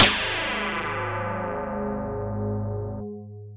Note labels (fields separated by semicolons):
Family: mallet percussion; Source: electronic; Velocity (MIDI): 127; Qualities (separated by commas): bright, long release